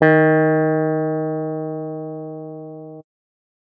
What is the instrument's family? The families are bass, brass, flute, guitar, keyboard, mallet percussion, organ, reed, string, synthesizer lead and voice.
keyboard